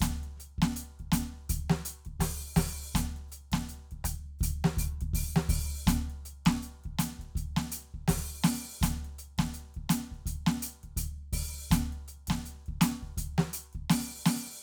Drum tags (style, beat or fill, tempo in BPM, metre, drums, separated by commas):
New Orleans funk, beat, 82 BPM, 4/4, closed hi-hat, open hi-hat, hi-hat pedal, snare, cross-stick, kick